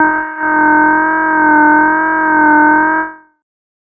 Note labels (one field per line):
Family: bass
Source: synthesizer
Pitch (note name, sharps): D#4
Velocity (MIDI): 50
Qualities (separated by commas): distorted, tempo-synced